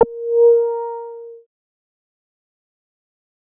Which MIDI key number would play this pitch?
70